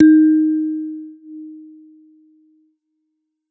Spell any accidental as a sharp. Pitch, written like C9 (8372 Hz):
D#4 (311.1 Hz)